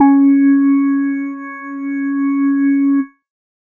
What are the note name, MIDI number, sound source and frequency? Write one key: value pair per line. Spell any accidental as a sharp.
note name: C#4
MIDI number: 61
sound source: electronic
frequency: 277.2 Hz